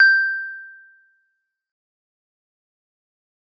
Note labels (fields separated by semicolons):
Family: guitar; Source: synthesizer; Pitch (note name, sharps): G6; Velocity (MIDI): 127; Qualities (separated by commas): dark, fast decay